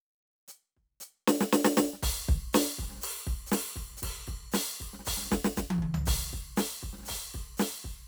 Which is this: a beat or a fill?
beat